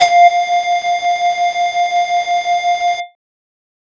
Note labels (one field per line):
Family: flute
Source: synthesizer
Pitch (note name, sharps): F5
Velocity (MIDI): 100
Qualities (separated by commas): distorted